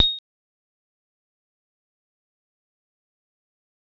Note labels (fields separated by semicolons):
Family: mallet percussion; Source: acoustic; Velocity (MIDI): 25; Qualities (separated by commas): bright, fast decay, percussive